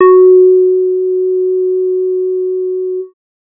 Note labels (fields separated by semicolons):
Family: bass; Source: synthesizer; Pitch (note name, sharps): F#4; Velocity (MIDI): 100